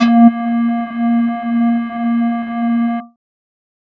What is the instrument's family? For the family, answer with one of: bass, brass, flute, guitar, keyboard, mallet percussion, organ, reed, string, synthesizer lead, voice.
flute